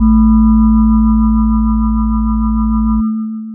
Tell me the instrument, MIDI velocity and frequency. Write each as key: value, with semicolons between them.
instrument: electronic mallet percussion instrument; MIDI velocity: 25; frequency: 55 Hz